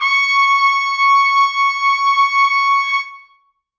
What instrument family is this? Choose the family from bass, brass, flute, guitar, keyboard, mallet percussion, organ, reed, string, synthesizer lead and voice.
brass